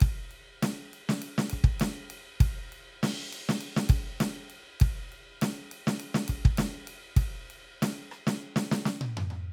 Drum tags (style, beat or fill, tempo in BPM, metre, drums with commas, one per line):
rock
beat
100 BPM
4/4
ride, snare, cross-stick, high tom, mid tom, kick